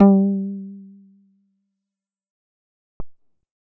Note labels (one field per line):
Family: bass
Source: synthesizer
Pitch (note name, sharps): G3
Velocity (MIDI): 75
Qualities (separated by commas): dark, fast decay